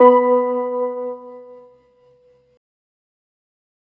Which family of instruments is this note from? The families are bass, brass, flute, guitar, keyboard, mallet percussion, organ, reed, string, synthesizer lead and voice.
organ